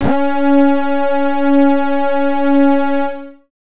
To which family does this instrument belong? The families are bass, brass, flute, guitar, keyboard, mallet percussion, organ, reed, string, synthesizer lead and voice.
bass